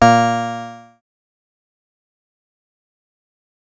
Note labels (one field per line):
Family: bass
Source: synthesizer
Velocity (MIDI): 100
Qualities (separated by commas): bright, distorted, fast decay